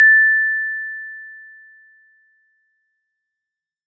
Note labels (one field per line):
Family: mallet percussion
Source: acoustic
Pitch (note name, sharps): A6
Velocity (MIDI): 127